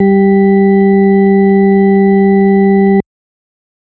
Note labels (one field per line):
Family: organ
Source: electronic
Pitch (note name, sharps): G3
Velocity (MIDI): 50